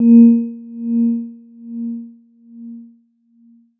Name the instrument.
electronic mallet percussion instrument